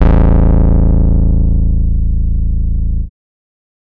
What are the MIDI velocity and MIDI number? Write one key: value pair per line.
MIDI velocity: 25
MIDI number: 21